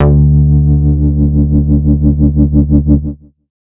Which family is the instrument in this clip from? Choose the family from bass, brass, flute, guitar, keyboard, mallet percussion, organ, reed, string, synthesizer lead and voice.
bass